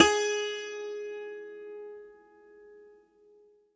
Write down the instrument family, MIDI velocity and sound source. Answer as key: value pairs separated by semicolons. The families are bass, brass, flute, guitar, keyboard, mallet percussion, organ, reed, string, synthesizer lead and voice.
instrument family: guitar; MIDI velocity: 127; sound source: acoustic